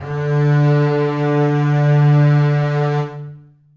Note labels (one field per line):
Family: string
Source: acoustic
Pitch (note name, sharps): D3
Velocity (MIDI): 100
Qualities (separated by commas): long release, reverb